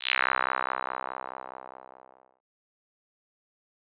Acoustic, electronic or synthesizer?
synthesizer